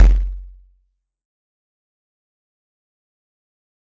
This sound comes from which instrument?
acoustic mallet percussion instrument